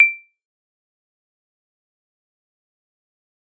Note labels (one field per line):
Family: mallet percussion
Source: acoustic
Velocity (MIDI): 127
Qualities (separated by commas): fast decay, percussive